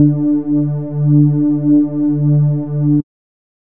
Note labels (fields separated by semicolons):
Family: bass; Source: synthesizer; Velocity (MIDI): 127; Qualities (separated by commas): dark